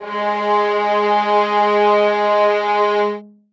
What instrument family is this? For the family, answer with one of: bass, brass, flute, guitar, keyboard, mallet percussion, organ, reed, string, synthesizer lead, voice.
string